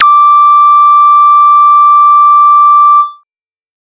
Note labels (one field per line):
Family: bass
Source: synthesizer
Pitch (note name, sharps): D6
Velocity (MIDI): 127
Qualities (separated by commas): distorted